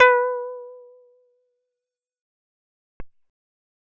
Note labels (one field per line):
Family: bass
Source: synthesizer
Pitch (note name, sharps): B4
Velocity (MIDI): 75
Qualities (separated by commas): fast decay